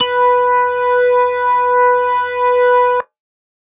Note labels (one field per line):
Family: organ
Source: electronic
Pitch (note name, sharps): B4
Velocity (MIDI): 127